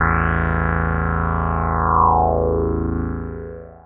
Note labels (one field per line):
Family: synthesizer lead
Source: synthesizer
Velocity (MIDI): 100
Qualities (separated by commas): long release